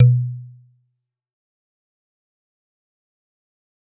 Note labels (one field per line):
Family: mallet percussion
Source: acoustic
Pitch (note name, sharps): B2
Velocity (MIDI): 100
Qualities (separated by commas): dark, fast decay, percussive